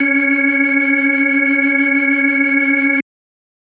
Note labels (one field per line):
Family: organ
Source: electronic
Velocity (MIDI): 75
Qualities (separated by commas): dark